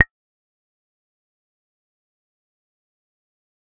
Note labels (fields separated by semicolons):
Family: bass; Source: synthesizer; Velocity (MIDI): 50; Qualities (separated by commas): fast decay, percussive